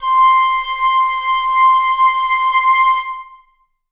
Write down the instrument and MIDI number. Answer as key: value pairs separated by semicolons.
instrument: acoustic reed instrument; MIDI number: 84